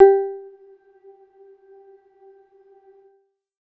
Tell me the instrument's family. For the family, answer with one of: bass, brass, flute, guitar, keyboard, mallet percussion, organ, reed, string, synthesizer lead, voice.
keyboard